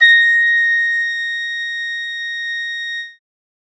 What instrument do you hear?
acoustic reed instrument